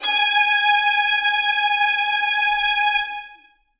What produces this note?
acoustic string instrument